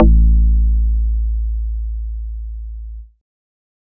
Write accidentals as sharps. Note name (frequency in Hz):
A1 (55 Hz)